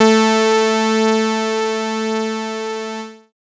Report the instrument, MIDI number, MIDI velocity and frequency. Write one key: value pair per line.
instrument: synthesizer bass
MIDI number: 57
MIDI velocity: 50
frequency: 220 Hz